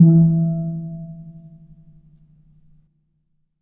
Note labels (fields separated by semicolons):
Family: mallet percussion; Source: acoustic; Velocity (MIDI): 75; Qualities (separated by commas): reverb